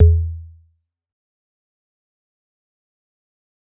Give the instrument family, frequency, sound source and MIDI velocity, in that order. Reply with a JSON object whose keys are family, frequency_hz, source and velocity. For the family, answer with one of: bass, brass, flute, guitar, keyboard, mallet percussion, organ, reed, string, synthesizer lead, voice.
{"family": "mallet percussion", "frequency_hz": 82.41, "source": "acoustic", "velocity": 127}